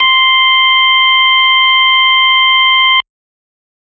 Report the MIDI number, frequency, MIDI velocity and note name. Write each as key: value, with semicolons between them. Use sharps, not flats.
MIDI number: 84; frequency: 1047 Hz; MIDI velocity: 25; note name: C6